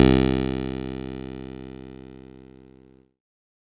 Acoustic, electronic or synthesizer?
electronic